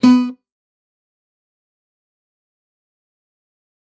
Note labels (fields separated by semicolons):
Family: guitar; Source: acoustic; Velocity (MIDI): 127; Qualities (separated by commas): fast decay, percussive, reverb